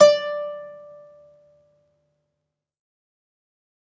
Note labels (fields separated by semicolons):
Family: guitar; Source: acoustic; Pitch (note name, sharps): D5; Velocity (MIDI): 25; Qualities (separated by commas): fast decay, reverb